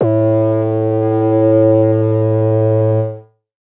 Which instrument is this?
synthesizer lead